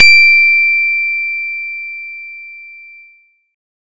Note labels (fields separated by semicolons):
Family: guitar; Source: acoustic; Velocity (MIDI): 75; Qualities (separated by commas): bright